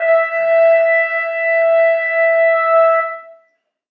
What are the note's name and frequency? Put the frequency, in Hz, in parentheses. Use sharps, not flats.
E5 (659.3 Hz)